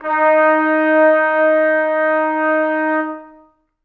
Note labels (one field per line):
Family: brass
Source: acoustic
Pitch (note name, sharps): D#4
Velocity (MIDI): 25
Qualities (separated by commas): reverb